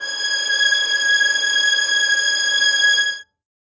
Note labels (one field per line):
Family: string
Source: acoustic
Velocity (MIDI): 100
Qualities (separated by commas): reverb